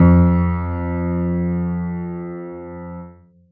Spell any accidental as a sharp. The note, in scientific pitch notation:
F2